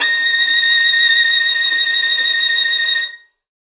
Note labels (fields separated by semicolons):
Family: string; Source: acoustic; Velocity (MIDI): 75; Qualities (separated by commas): reverb